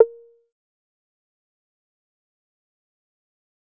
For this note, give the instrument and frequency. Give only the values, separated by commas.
synthesizer bass, 466.2 Hz